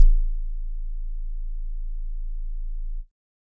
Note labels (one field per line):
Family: keyboard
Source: electronic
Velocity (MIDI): 25